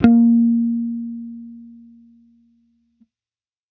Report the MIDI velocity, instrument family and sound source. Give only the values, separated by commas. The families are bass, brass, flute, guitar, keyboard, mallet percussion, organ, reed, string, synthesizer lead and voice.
75, bass, electronic